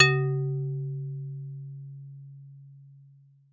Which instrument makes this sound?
acoustic mallet percussion instrument